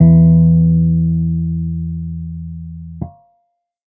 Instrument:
electronic keyboard